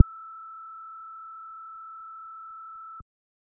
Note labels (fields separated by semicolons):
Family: bass; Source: synthesizer; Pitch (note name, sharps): E6; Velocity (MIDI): 127; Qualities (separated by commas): dark